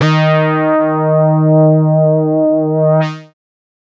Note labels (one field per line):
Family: bass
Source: synthesizer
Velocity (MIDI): 50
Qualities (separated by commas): distorted, multiphonic